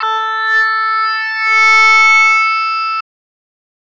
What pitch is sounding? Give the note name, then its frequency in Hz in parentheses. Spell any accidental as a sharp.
A4 (440 Hz)